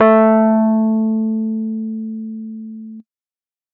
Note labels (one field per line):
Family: keyboard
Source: electronic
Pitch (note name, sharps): A3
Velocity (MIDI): 75